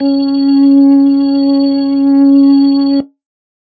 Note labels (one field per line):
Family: organ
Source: electronic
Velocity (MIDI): 127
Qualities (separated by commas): dark